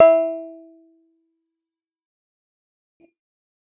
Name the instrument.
electronic keyboard